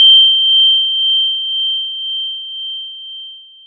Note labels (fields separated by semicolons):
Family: mallet percussion; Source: acoustic; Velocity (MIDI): 50; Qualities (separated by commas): bright, long release